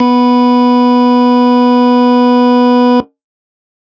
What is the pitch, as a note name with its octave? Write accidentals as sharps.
B3